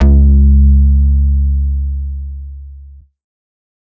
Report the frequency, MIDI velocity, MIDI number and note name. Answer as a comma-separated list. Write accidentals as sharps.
69.3 Hz, 100, 37, C#2